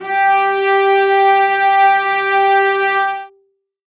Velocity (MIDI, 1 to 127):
100